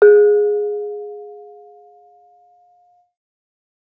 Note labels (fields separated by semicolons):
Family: mallet percussion; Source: acoustic; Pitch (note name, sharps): G#4; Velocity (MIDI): 50